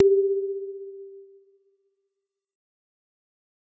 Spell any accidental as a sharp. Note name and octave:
G4